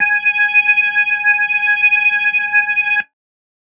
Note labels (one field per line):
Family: organ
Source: electronic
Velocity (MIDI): 100